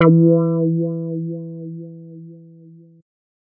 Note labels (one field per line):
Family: bass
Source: synthesizer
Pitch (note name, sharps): E3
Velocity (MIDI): 75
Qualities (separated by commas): distorted